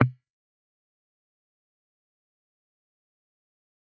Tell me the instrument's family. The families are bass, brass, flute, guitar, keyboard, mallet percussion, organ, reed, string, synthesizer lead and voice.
guitar